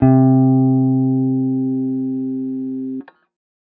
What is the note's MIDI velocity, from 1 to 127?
75